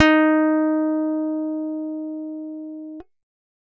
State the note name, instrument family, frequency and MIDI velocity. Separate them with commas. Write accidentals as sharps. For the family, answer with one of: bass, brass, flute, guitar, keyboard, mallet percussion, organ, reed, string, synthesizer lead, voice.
D#4, guitar, 311.1 Hz, 75